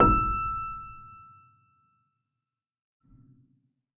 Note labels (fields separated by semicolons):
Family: keyboard; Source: acoustic; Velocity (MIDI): 75; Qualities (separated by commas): reverb